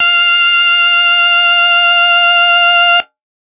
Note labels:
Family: organ; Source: electronic; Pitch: F5; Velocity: 127

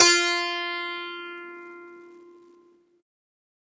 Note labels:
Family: guitar; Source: acoustic; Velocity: 25; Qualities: bright, multiphonic, reverb

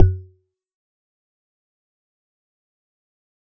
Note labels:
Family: mallet percussion; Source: electronic; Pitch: F#2; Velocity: 25; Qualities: fast decay, percussive

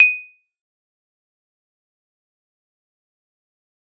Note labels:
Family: mallet percussion; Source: acoustic; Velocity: 50; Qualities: bright, fast decay, percussive

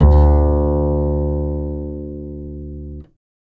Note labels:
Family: bass; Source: electronic; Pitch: D2; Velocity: 127; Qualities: reverb

